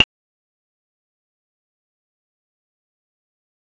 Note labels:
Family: bass; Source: synthesizer; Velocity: 75; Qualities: fast decay, percussive

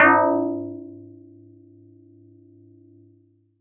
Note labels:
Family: mallet percussion; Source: acoustic; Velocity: 127

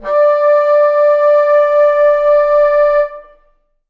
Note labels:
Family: reed; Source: acoustic; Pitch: D5; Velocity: 50; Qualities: reverb

